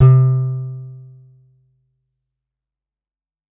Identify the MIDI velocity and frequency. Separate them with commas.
127, 130.8 Hz